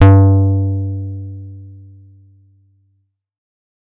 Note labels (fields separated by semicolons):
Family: guitar; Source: electronic; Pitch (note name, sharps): G2; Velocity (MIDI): 100